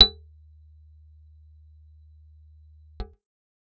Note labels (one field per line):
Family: guitar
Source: acoustic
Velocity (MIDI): 75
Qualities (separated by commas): bright, percussive